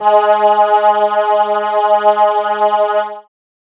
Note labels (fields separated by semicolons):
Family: keyboard; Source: synthesizer; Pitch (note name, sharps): G#3; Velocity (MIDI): 100